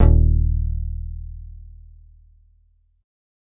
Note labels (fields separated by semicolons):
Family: bass; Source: synthesizer; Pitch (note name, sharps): D#1; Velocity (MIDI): 75